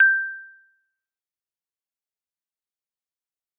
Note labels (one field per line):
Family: mallet percussion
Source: acoustic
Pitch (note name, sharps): G6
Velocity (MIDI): 100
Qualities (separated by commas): fast decay, percussive